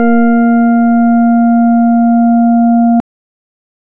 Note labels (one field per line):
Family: organ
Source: electronic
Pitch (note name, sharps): A#3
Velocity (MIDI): 50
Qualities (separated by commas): dark